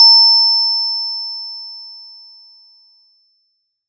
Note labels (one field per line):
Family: mallet percussion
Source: acoustic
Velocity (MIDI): 75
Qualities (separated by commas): bright